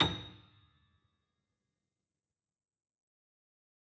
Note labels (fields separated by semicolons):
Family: keyboard; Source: acoustic; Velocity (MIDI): 25; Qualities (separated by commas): fast decay, percussive